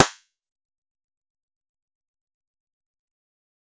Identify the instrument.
synthesizer guitar